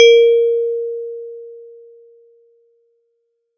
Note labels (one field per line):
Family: mallet percussion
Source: acoustic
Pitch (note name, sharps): A#4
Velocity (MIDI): 75